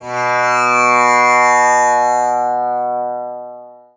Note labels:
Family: guitar; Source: acoustic; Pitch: B2; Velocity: 25; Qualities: bright, long release, reverb

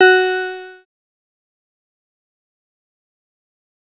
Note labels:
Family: synthesizer lead; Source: synthesizer; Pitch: F#4; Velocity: 75; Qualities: distorted, fast decay

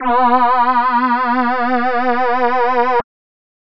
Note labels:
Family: voice; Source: synthesizer; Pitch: B3; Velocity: 127

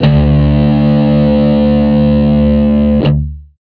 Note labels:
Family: guitar; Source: electronic; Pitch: D2; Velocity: 25; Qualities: distorted, long release

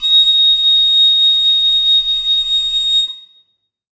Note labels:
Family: flute; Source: acoustic; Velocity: 25; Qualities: bright, reverb

